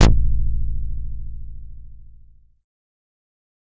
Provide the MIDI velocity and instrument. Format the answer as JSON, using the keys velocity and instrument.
{"velocity": 127, "instrument": "synthesizer bass"}